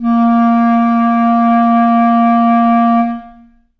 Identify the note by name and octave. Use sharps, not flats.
A#3